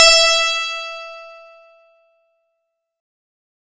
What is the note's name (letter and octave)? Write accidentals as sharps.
E5